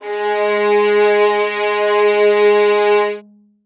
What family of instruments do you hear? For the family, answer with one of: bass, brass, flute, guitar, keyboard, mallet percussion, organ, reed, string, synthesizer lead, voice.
string